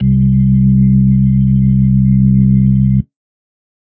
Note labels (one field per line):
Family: organ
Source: electronic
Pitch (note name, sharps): C2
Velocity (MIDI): 100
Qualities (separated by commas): dark